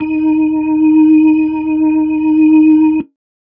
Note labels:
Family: organ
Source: electronic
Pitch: D#4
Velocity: 25

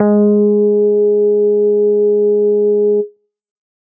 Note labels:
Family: bass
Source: synthesizer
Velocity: 100

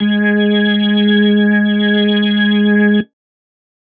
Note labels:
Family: keyboard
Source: electronic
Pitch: G#3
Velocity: 127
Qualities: distorted

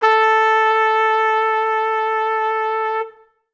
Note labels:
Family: brass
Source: acoustic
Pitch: A4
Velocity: 75

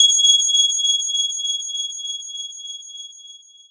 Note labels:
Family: mallet percussion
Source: electronic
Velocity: 100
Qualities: bright, long release

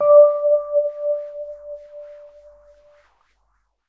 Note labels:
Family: keyboard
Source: electronic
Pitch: D5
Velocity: 25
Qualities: non-linear envelope

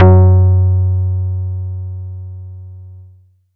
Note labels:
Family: guitar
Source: acoustic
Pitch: F#2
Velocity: 25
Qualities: dark

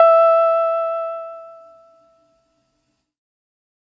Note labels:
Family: keyboard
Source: electronic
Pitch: E5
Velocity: 50

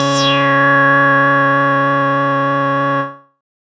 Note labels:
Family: bass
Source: synthesizer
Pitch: C#3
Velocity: 100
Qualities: bright, distorted, non-linear envelope

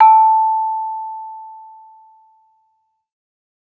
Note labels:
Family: mallet percussion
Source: acoustic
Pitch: A5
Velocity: 25

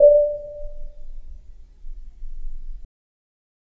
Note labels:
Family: mallet percussion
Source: acoustic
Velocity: 25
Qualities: dark, reverb

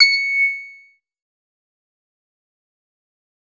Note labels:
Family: bass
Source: synthesizer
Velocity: 25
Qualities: distorted, fast decay

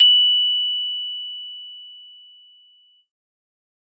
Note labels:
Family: mallet percussion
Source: acoustic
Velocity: 100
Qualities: bright

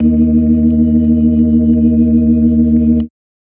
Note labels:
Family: organ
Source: electronic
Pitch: D#2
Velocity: 100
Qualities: dark

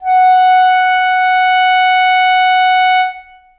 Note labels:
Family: reed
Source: acoustic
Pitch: F#5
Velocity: 100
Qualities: reverb

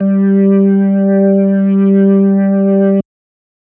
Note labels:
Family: organ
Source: electronic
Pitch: G3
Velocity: 75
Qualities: distorted

